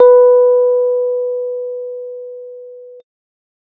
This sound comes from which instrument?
electronic keyboard